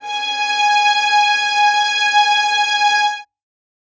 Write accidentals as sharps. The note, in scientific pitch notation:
G#5